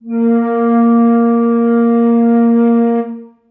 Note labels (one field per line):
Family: flute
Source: acoustic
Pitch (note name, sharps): A#3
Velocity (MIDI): 25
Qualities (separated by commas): dark, reverb